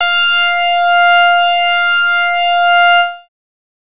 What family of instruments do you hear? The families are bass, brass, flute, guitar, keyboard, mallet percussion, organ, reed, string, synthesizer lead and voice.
bass